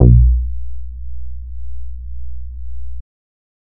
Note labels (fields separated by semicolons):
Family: bass; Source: synthesizer; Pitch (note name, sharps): B1; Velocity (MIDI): 75